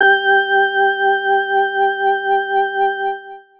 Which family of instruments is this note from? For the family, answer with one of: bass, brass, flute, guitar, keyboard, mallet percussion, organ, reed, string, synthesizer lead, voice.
organ